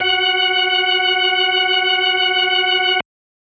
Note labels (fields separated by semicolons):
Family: organ; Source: electronic; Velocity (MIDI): 25